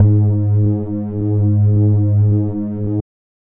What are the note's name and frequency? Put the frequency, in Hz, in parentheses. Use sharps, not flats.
G#2 (103.8 Hz)